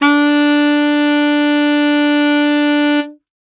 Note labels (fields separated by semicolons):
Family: reed; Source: acoustic; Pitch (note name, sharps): D4; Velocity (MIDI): 100; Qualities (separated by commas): bright